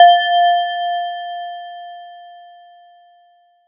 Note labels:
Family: mallet percussion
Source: acoustic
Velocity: 25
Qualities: multiphonic

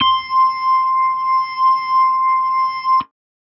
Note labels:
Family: organ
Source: electronic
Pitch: C6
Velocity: 25

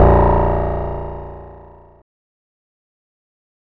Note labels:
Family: guitar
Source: electronic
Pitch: A#0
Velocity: 100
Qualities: bright, distorted, fast decay

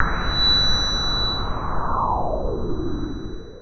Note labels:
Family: synthesizer lead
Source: synthesizer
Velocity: 25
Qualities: long release

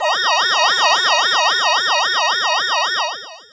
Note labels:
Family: voice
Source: synthesizer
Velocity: 25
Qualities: distorted, long release

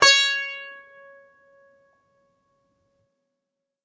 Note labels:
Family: guitar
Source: acoustic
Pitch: C#5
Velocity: 75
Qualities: bright

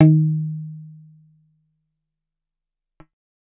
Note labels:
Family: guitar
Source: acoustic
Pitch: D#3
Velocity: 50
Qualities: dark, fast decay

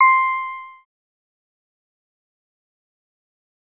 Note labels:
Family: synthesizer lead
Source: synthesizer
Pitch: C6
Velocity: 50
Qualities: distorted, fast decay

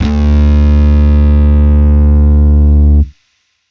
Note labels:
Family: bass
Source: electronic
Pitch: D2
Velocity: 25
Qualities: bright, distorted

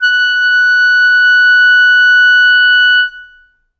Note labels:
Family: reed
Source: acoustic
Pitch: F#6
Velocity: 25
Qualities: reverb

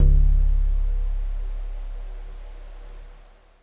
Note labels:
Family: guitar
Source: electronic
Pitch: C#1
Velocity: 100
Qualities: dark

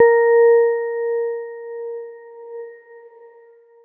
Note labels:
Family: keyboard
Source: electronic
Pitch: A#4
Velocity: 100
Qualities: dark, long release

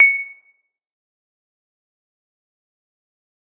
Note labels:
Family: mallet percussion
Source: acoustic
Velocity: 75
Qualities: fast decay, percussive, reverb

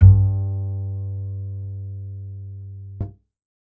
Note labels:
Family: bass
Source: acoustic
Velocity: 50

